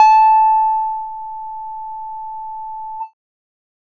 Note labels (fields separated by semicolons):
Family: bass; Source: synthesizer; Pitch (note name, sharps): A5; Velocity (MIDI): 100; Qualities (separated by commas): distorted